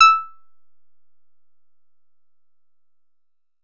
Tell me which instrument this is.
synthesizer guitar